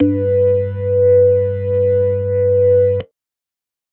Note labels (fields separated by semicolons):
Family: organ; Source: electronic; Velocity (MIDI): 25